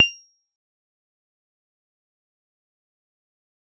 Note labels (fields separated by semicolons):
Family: mallet percussion; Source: electronic; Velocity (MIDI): 25; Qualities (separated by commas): bright, fast decay, percussive